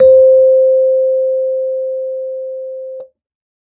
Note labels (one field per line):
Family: keyboard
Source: electronic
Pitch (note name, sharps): C5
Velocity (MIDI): 50